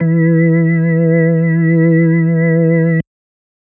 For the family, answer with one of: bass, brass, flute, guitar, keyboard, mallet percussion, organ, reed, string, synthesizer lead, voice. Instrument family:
organ